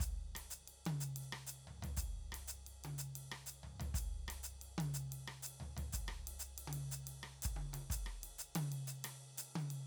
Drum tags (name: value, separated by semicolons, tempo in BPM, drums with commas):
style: Afro-Cuban bembé; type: beat; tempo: 122 BPM; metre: 4/4; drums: ride, hi-hat pedal, cross-stick, high tom, floor tom, kick